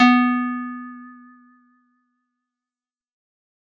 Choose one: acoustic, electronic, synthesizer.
acoustic